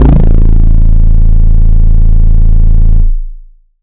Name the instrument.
synthesizer bass